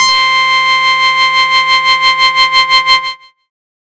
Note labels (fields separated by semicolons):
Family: bass; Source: synthesizer; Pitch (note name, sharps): C6; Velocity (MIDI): 100; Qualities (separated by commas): bright, distorted